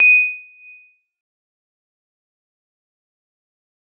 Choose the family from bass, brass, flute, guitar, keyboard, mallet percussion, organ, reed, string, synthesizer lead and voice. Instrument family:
mallet percussion